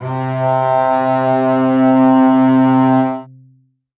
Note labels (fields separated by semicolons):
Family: string; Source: acoustic; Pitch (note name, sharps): C3; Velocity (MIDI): 100; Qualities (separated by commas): long release, reverb